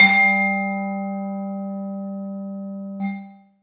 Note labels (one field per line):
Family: mallet percussion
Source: acoustic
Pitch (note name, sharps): G3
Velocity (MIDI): 127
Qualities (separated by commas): reverb